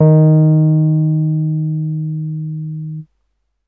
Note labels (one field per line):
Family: keyboard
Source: electronic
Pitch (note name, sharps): D#3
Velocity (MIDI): 75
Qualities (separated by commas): dark